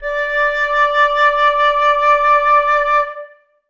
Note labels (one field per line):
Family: flute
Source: acoustic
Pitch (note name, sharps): D5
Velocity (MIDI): 100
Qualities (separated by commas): reverb